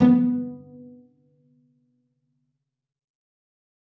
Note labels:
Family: string; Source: acoustic; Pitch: B3; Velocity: 100; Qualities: dark, fast decay, reverb

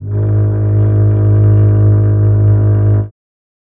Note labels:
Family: string; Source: acoustic; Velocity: 75; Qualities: reverb

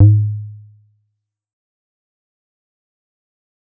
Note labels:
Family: bass; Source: synthesizer; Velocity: 25; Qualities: fast decay, percussive

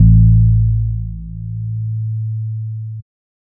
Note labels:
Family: bass; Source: synthesizer; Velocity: 100

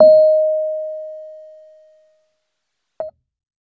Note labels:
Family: keyboard; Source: electronic; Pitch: D#5; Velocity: 25

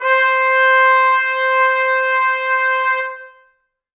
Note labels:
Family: brass; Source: acoustic; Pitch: C5; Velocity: 100; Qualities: reverb

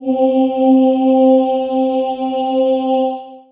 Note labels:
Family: voice; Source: acoustic; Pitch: C4; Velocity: 75; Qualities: dark, reverb

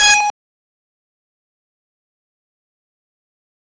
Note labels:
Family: bass; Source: synthesizer; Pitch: G#5; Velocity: 127; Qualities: bright, distorted, fast decay, percussive

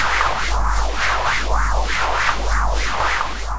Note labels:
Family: keyboard; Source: electronic; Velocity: 25; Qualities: dark, long release, non-linear envelope

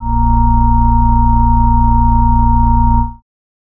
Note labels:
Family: organ; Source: electronic; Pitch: A#0; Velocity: 75

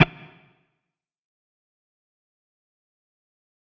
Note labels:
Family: guitar; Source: electronic; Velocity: 25; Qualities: distorted, fast decay, percussive

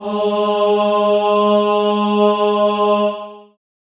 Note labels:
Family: voice; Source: acoustic; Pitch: G#3; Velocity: 75; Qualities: long release, reverb

